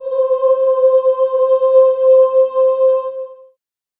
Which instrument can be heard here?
acoustic voice